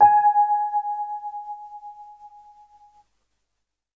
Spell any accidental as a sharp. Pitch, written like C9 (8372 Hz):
G#5 (830.6 Hz)